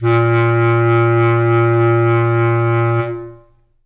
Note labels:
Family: reed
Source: acoustic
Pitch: A#2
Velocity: 25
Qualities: reverb

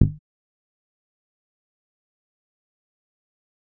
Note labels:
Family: bass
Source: electronic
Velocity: 25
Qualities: fast decay, percussive

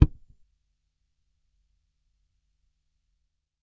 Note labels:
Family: bass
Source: electronic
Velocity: 25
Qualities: percussive

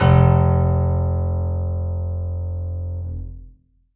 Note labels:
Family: keyboard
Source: acoustic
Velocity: 127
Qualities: reverb

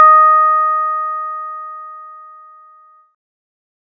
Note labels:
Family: bass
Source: synthesizer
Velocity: 50

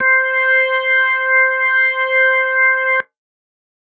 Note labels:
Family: organ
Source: electronic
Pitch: C5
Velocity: 25

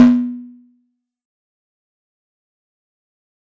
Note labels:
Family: mallet percussion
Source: acoustic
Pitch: B3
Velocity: 127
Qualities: fast decay, percussive

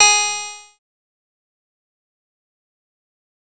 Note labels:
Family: bass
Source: synthesizer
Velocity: 127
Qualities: bright, distorted, fast decay, percussive

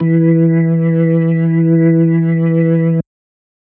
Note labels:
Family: organ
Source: electronic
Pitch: E3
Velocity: 75

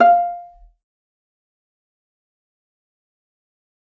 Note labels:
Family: string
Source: acoustic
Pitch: F5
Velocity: 75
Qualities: fast decay, percussive, reverb

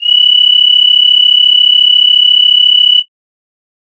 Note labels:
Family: flute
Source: synthesizer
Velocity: 25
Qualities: bright

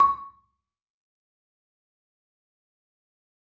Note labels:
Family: mallet percussion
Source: acoustic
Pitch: C#6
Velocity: 127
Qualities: fast decay, percussive, reverb

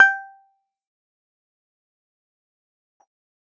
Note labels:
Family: keyboard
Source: electronic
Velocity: 50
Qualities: fast decay, percussive

